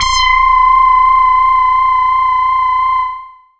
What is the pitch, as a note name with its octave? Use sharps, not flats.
C6